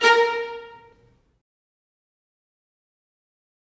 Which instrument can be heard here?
acoustic string instrument